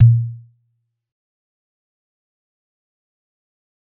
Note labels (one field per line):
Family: mallet percussion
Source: acoustic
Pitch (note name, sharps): A#2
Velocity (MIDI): 75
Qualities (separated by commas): dark, fast decay, percussive